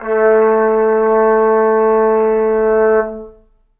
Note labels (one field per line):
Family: brass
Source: acoustic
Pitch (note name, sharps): A3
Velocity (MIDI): 50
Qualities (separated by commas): reverb